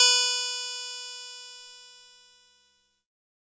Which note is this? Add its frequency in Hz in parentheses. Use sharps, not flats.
B4 (493.9 Hz)